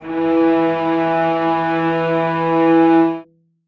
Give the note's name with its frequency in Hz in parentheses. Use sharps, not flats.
E3 (164.8 Hz)